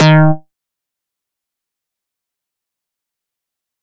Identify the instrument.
synthesizer bass